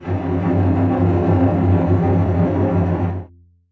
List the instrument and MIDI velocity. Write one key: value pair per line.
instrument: acoustic string instrument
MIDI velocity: 25